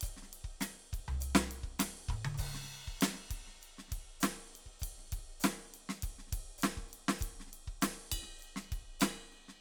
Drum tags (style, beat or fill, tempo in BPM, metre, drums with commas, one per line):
funk
beat
100 BPM
4/4
crash, ride, ride bell, hi-hat pedal, snare, high tom, mid tom, floor tom, kick